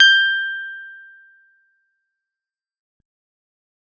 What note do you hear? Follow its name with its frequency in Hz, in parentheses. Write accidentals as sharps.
G6 (1568 Hz)